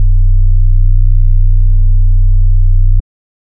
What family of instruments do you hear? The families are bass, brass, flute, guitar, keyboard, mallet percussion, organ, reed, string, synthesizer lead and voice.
organ